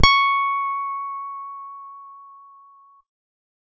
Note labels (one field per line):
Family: guitar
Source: electronic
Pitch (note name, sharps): C#6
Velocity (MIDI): 50